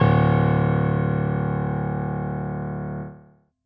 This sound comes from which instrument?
acoustic keyboard